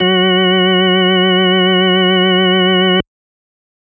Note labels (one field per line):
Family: organ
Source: electronic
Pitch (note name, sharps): F#3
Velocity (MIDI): 50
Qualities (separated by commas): distorted